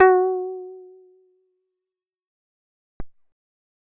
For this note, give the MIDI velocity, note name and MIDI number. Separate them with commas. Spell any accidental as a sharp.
50, F#4, 66